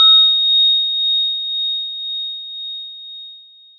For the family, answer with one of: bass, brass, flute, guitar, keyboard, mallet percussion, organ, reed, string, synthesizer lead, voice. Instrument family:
mallet percussion